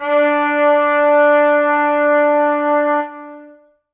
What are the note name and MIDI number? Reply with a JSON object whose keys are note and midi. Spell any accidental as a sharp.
{"note": "D4", "midi": 62}